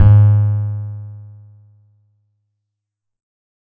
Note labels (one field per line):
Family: guitar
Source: acoustic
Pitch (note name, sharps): G#2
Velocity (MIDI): 75